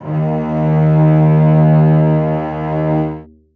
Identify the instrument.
acoustic string instrument